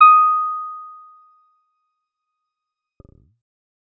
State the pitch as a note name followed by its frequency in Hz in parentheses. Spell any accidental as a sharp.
D#6 (1245 Hz)